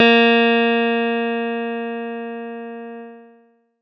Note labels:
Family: keyboard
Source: electronic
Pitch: A#3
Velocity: 75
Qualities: distorted

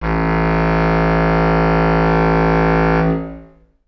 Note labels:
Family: reed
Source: acoustic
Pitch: A1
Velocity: 75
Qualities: long release, reverb

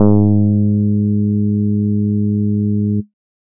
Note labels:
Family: bass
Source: synthesizer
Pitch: G#2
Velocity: 100

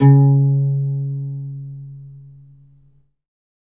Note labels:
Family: guitar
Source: acoustic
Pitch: C#3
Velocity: 50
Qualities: reverb

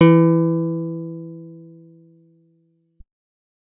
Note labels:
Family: guitar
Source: acoustic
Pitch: E3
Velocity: 127

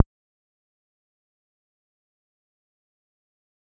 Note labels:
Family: bass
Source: synthesizer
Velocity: 50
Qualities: fast decay, percussive

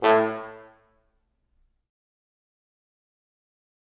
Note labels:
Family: brass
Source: acoustic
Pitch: A2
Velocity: 100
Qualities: fast decay, percussive, reverb

